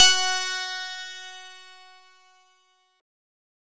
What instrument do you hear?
synthesizer lead